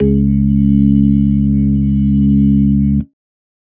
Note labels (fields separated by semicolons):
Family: organ; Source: electronic; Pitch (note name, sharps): C#2; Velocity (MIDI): 50; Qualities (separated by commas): dark